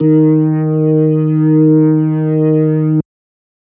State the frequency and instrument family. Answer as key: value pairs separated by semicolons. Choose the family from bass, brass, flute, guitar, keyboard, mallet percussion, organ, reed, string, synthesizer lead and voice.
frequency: 155.6 Hz; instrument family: organ